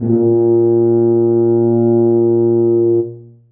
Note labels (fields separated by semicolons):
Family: brass; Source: acoustic; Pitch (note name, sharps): A#2; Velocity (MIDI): 100; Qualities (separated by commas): dark, reverb